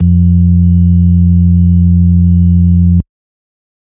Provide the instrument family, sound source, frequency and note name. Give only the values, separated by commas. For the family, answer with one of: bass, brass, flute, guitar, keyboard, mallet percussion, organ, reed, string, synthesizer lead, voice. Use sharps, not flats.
organ, electronic, 87.31 Hz, F2